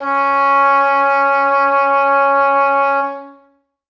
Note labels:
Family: reed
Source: acoustic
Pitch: C#4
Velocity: 50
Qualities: reverb

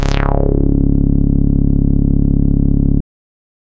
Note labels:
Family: bass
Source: synthesizer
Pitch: C#1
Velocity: 100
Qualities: distorted

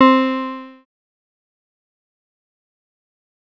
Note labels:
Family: synthesizer lead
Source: synthesizer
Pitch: C4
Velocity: 75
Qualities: distorted, fast decay

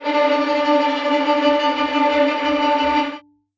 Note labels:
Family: string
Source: acoustic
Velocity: 25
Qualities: bright, non-linear envelope, reverb

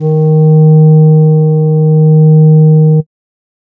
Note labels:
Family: flute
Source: synthesizer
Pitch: D#3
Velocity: 100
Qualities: dark

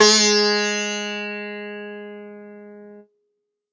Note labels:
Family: guitar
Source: acoustic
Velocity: 100

